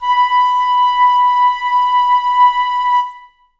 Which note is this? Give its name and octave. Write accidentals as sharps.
B5